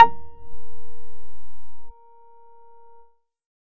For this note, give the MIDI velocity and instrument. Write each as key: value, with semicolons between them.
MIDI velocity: 50; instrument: synthesizer bass